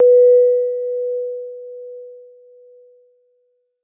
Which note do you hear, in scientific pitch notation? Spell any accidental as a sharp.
B4